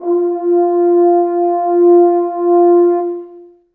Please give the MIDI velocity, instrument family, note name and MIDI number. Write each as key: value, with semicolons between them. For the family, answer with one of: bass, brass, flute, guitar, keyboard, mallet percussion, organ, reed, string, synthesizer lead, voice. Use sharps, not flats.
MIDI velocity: 50; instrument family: brass; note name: F4; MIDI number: 65